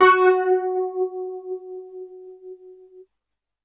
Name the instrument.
electronic keyboard